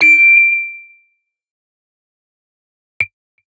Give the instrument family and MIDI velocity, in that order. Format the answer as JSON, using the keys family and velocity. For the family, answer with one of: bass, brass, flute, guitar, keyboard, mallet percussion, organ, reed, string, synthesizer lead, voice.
{"family": "guitar", "velocity": 75}